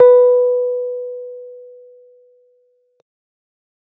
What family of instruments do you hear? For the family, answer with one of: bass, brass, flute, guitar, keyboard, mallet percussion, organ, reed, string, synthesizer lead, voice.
keyboard